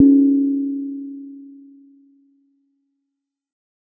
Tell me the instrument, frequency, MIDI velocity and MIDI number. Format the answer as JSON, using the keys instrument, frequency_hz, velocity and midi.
{"instrument": "acoustic mallet percussion instrument", "frequency_hz": 277.2, "velocity": 25, "midi": 61}